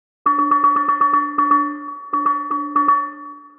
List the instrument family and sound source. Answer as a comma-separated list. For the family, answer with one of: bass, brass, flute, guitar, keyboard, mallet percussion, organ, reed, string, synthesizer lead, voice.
mallet percussion, synthesizer